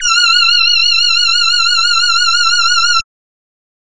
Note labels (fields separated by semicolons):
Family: voice; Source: synthesizer; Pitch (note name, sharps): F6; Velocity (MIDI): 100